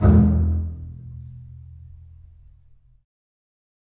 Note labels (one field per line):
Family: string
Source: acoustic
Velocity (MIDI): 100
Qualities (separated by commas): reverb